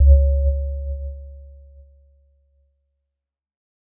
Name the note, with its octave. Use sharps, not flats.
C#2